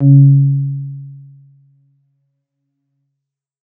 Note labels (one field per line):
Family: keyboard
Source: electronic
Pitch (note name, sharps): C#3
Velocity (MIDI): 75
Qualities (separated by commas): dark